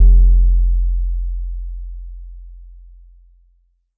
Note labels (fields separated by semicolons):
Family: mallet percussion; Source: acoustic; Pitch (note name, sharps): F1; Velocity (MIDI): 25; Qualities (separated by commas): dark